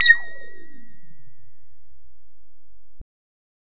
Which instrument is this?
synthesizer bass